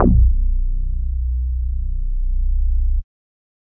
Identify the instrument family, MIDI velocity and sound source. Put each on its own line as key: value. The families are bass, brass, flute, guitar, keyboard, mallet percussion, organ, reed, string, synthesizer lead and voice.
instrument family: bass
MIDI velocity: 100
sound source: synthesizer